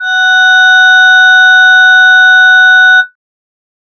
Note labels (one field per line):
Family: voice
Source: synthesizer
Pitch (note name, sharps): F#5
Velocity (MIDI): 100